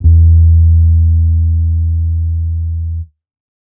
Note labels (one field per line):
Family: bass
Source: electronic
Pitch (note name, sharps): E2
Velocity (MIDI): 50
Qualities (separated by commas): dark